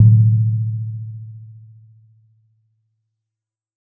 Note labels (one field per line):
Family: mallet percussion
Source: acoustic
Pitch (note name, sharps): A2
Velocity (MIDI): 75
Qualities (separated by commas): dark, reverb